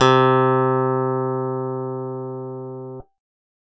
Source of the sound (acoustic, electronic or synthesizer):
electronic